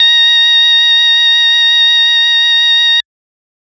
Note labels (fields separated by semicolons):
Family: organ; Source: electronic; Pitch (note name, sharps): A#5; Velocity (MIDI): 50; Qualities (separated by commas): bright, distorted